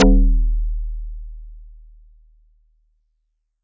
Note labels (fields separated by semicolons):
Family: mallet percussion; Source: acoustic; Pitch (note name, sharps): D#1; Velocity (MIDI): 127